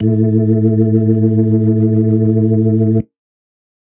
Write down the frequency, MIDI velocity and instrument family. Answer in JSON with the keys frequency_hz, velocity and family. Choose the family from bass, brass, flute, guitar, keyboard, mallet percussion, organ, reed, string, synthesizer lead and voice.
{"frequency_hz": 110, "velocity": 75, "family": "organ"}